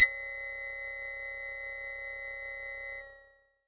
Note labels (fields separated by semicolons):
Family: bass; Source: synthesizer; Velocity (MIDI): 25; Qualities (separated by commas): bright, multiphonic